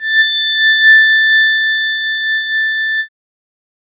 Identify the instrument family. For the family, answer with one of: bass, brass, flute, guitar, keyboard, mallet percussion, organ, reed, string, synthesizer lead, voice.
keyboard